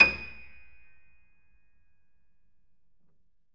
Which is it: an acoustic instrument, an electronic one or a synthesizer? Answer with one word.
acoustic